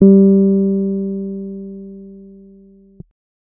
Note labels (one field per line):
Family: keyboard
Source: electronic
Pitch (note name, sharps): G3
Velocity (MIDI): 50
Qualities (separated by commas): dark